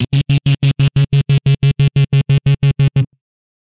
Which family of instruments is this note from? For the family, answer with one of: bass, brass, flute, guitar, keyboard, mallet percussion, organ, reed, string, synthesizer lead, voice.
guitar